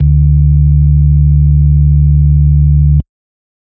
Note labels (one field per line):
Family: organ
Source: electronic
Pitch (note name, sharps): D2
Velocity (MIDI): 50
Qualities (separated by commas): dark